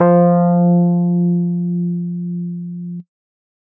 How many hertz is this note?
174.6 Hz